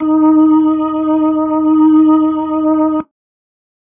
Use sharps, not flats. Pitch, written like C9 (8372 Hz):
D#4 (311.1 Hz)